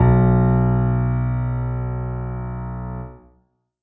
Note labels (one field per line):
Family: keyboard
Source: acoustic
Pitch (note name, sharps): B1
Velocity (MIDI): 75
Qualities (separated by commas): reverb